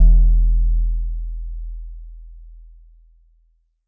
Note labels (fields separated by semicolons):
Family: mallet percussion; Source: acoustic; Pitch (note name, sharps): E1; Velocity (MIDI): 50